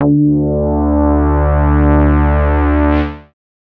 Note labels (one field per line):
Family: bass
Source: synthesizer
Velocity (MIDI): 127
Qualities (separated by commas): distorted, multiphonic